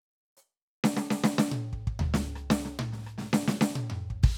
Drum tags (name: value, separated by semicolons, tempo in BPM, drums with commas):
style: hip-hop; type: fill; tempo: 140 BPM; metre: 4/4; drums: crash, hi-hat pedal, snare, cross-stick, high tom, mid tom, floor tom, kick